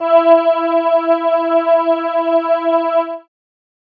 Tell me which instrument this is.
synthesizer keyboard